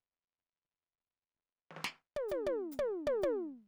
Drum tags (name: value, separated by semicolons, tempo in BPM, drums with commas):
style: Purdie shuffle; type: fill; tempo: 130 BPM; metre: 4/4; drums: hi-hat pedal, snare, high tom